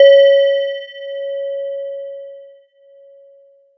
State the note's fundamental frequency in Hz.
554.4 Hz